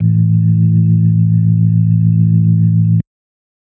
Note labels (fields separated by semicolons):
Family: organ; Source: electronic; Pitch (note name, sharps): A1; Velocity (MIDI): 25; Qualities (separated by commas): dark